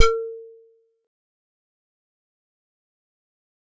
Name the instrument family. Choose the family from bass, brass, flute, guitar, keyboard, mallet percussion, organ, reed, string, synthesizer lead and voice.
keyboard